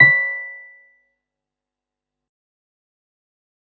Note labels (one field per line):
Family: keyboard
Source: electronic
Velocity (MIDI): 75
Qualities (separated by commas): fast decay, percussive